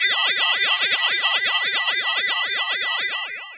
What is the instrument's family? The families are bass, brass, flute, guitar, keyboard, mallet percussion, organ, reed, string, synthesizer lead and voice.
voice